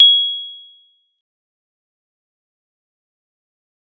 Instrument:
acoustic mallet percussion instrument